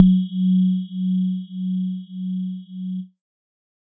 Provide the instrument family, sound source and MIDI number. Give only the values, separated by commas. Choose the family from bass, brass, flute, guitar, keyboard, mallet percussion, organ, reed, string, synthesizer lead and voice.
synthesizer lead, synthesizer, 54